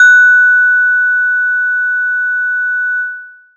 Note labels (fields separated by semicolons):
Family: mallet percussion; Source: acoustic; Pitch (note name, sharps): F#6; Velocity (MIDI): 127